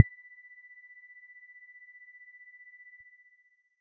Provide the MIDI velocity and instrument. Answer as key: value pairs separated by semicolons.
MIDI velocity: 25; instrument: electronic mallet percussion instrument